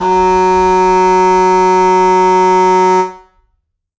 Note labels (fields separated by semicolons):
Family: reed; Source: acoustic; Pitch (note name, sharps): F#3; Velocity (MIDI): 127; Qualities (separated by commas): distorted, reverb